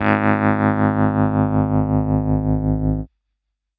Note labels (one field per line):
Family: keyboard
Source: electronic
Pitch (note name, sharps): G#1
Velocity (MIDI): 127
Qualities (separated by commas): distorted